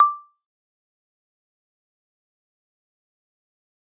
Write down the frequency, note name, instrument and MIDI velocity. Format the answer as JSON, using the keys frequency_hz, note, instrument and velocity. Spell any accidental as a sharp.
{"frequency_hz": 1175, "note": "D6", "instrument": "acoustic mallet percussion instrument", "velocity": 25}